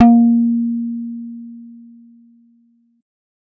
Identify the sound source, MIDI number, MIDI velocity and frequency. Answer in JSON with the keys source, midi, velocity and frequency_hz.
{"source": "synthesizer", "midi": 58, "velocity": 100, "frequency_hz": 233.1}